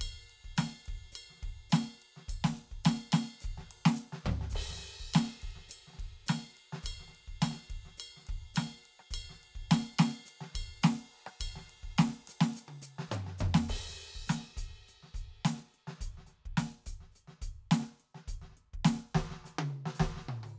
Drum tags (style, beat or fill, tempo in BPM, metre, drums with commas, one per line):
rock
beat
105 BPM
4/4
crash, ride, ride bell, closed hi-hat, open hi-hat, hi-hat pedal, snare, cross-stick, high tom, mid tom, floor tom, kick